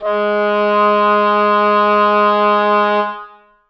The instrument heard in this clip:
acoustic reed instrument